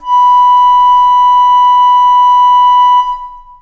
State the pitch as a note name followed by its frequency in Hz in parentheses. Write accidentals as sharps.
B5 (987.8 Hz)